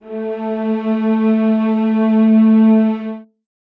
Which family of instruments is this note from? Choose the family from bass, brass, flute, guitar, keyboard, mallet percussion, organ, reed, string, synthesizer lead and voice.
string